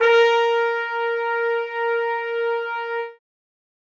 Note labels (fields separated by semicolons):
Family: brass; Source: acoustic; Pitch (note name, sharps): A#4; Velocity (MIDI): 100; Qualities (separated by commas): bright, reverb